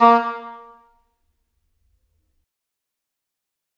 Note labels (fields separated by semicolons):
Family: reed; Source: acoustic; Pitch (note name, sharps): A#3; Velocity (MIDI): 75; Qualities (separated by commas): fast decay, percussive, reverb